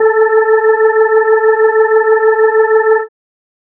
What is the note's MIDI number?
69